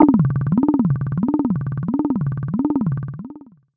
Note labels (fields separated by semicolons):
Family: voice; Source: synthesizer; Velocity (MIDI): 127; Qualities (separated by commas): long release, non-linear envelope, tempo-synced